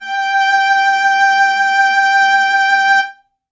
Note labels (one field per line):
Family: string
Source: acoustic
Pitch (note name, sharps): G5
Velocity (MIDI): 75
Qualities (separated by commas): reverb